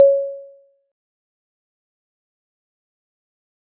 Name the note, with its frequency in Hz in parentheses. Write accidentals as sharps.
C#5 (554.4 Hz)